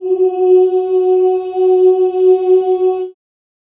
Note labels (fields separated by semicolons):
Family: voice; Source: acoustic; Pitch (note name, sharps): F#4; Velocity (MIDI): 50; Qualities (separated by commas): reverb